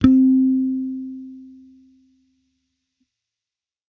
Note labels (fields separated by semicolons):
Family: bass; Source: electronic; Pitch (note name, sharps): C4; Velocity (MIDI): 75